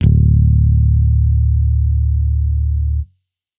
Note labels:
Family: bass; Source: electronic; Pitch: D1; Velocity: 100; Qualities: distorted

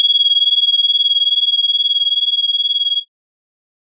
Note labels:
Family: organ; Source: electronic; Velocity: 75; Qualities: bright

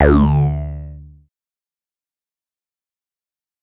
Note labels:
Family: bass; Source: synthesizer; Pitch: D2; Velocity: 75; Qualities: distorted, fast decay

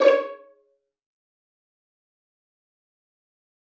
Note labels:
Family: string; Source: acoustic; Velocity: 75; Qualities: fast decay, percussive, reverb

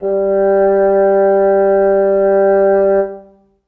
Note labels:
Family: reed; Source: acoustic; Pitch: G3; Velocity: 50; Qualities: reverb

